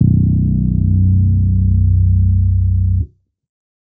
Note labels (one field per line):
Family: bass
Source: electronic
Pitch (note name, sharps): B0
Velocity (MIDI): 127